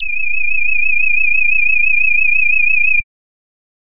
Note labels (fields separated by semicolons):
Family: voice; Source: synthesizer; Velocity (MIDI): 50; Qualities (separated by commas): bright